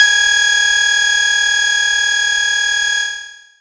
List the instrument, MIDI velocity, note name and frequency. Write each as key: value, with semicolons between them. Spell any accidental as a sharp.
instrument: synthesizer bass; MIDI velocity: 50; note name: G#6; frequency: 1661 Hz